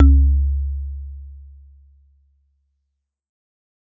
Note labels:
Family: mallet percussion; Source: acoustic; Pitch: C#2; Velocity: 25; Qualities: dark

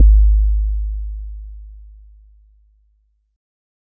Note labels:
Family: mallet percussion; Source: acoustic; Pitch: G#1; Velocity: 25

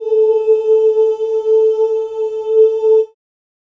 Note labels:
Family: voice; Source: acoustic; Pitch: A4; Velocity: 25; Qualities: reverb

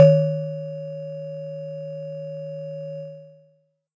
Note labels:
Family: mallet percussion; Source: acoustic; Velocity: 25; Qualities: distorted

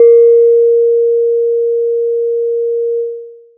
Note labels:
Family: mallet percussion; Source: acoustic; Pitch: A#4; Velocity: 25; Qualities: long release

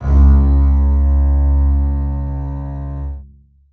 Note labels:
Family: string; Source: acoustic; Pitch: C#2; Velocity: 127; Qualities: reverb

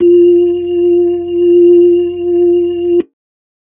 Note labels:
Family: organ; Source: electronic; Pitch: F4; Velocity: 50

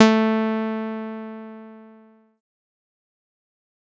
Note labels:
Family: bass; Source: synthesizer; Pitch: A3; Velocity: 50; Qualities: distorted, fast decay

